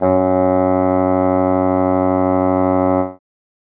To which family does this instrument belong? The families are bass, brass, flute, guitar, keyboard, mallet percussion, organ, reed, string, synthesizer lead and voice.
reed